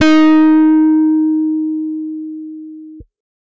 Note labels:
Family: guitar; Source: electronic; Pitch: D#4; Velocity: 25; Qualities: bright, distorted

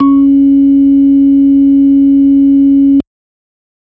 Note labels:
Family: organ; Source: electronic; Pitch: C#4; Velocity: 127

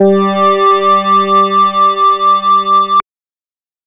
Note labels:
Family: bass; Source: synthesizer; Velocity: 127; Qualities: distorted, multiphonic

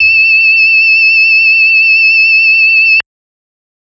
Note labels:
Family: organ; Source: electronic; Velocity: 50; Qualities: multiphonic

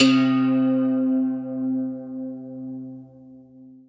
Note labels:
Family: guitar; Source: acoustic; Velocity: 127; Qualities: long release, reverb

